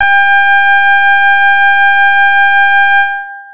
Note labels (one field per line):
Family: keyboard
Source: electronic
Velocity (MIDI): 127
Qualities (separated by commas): distorted, long release